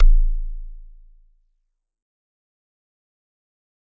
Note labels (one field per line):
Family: mallet percussion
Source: acoustic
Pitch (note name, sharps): A0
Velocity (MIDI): 127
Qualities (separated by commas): dark, fast decay